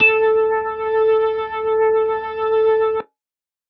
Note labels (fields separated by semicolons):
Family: organ; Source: electronic; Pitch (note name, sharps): A4; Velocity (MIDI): 50